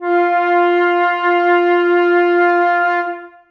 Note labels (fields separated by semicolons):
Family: flute; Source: acoustic; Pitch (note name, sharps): F4; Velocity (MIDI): 100; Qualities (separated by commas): reverb